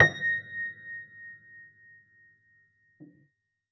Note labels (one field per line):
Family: keyboard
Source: acoustic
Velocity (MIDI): 75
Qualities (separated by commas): reverb